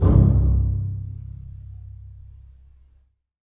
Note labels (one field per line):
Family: string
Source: acoustic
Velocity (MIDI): 50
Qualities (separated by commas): reverb